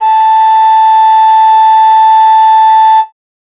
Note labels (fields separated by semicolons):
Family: flute; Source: acoustic; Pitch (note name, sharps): A5; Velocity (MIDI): 50